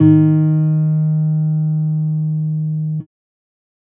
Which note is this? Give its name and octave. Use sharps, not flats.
D#3